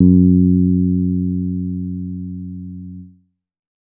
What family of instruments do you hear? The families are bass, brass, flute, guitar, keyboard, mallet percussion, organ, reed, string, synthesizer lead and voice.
bass